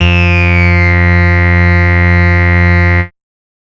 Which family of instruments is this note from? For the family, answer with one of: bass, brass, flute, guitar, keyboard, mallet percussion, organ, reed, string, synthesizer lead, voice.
bass